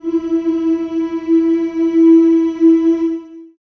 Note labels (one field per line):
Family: voice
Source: acoustic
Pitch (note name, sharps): E4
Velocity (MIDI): 50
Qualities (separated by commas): long release, reverb